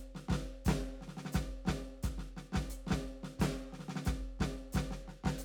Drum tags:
march, beat, 176 BPM, 4/4, hi-hat pedal, snare, kick

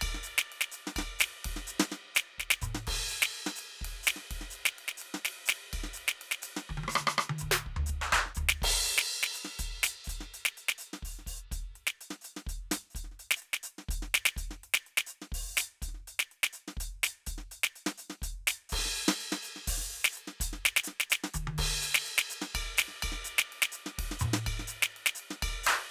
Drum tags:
Latin, beat, 125 BPM, 3/4, crash, ride, ride bell, closed hi-hat, open hi-hat, hi-hat pedal, percussion, snare, cross-stick, high tom, mid tom, floor tom, kick

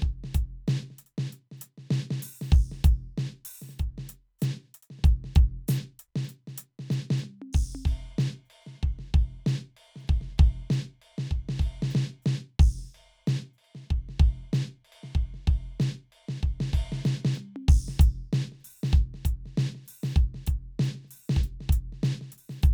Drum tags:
rock, beat, 95 BPM, 4/4, crash, ride, ride bell, closed hi-hat, open hi-hat, hi-hat pedal, snare, high tom, mid tom, kick

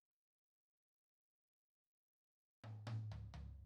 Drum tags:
indie rock, fill, 63 BPM, 4/4, mid tom, floor tom

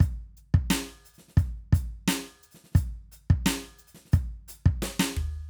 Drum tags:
rock, beat, 88 BPM, 4/4, closed hi-hat, snare, mid tom, kick

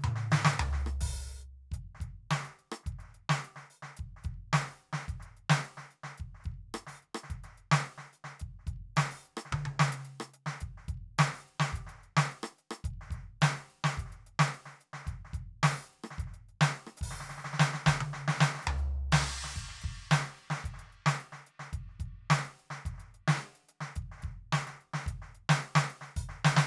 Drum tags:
ijexá, beat, 108 BPM, 4/4, crash, closed hi-hat, open hi-hat, hi-hat pedal, snare, cross-stick, high tom, mid tom, floor tom, kick

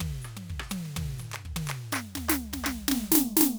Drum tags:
calypso, beat, 124 BPM, 4/4, hi-hat pedal, percussion, snare, cross-stick, high tom, mid tom, floor tom, kick

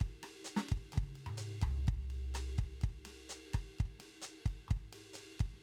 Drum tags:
bossa nova, beat, 127 BPM, 4/4, ride, hi-hat pedal, snare, cross-stick, high tom, mid tom, floor tom, kick

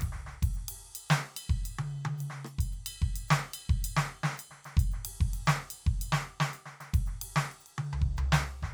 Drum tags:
Afro-Cuban rumba, beat, 110 BPM, 4/4, ride, ride bell, hi-hat pedal, snare, cross-stick, high tom, floor tom, kick

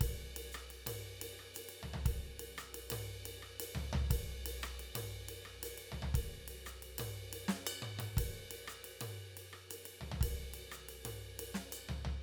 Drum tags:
Latin, beat, 118 BPM, 4/4, ride, ride bell, hi-hat pedal, snare, cross-stick, mid tom, floor tom, kick

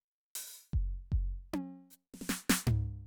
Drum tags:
reggae, fill, 78 BPM, 4/4, open hi-hat, hi-hat pedal, snare, high tom, floor tom, kick

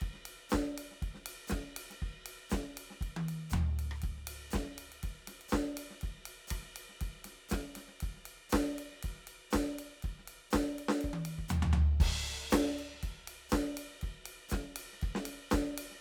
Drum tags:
disco, beat, 120 BPM, 4/4, crash, ride, hi-hat pedal, snare, cross-stick, high tom, floor tom, kick

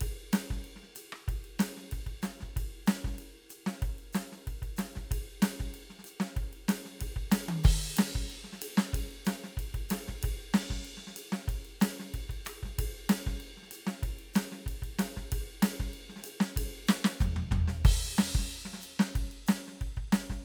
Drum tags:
Afrobeat, beat, 94 BPM, 4/4, crash, ride, hi-hat pedal, snare, cross-stick, high tom, floor tom, kick

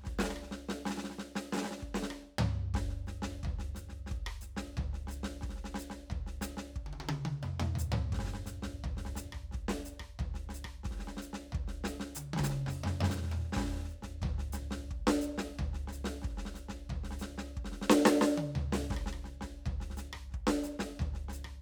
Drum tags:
samba, beat, 89 BPM, 4/4, hi-hat pedal, snare, cross-stick, high tom, mid tom, floor tom, kick

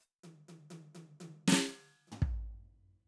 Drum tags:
reggae, fill, 78 BPM, 4/4, closed hi-hat, hi-hat pedal, snare, high tom, floor tom, kick

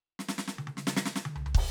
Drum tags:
Motown, fill, 148 BPM, 4/4, crash, snare, high tom, floor tom, kick

